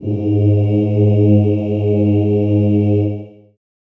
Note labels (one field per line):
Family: voice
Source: acoustic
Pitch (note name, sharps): G#2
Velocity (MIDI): 75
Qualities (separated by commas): reverb